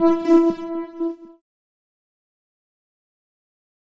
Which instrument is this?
electronic keyboard